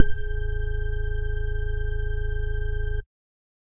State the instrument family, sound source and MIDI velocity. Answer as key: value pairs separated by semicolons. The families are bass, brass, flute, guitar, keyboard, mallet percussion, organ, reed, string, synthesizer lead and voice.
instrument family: bass; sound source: synthesizer; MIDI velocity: 50